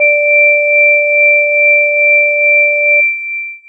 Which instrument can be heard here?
electronic mallet percussion instrument